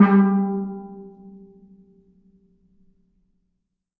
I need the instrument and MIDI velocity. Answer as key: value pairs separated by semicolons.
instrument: acoustic mallet percussion instrument; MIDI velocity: 127